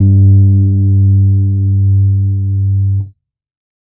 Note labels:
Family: keyboard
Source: electronic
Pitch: G2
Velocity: 50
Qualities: dark

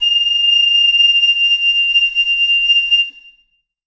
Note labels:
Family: reed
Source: acoustic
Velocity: 25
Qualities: bright, reverb

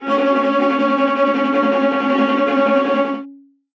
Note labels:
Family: string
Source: acoustic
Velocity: 127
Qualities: bright, non-linear envelope, reverb

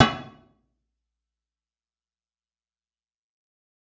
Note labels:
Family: guitar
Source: electronic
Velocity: 50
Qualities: fast decay, percussive, reverb

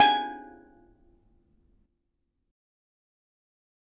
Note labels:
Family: mallet percussion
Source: acoustic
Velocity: 75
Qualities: fast decay, percussive, reverb

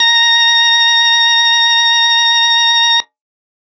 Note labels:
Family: organ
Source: electronic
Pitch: A#5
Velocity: 25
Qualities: bright, distorted

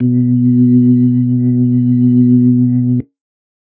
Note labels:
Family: organ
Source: electronic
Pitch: B2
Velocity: 50

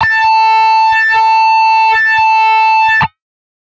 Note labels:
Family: guitar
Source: electronic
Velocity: 75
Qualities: bright, distorted

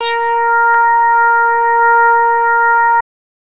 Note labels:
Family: bass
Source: synthesizer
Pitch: A#4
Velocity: 127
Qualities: distorted

